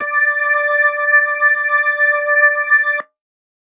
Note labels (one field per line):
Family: organ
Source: electronic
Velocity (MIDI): 127